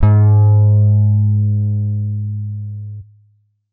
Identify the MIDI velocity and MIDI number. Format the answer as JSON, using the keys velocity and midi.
{"velocity": 50, "midi": 44}